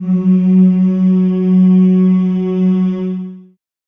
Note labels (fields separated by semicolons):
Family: voice; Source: acoustic; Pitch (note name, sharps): F#3; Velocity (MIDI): 100; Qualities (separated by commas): dark, long release, reverb